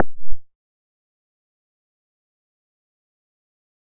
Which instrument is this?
synthesizer bass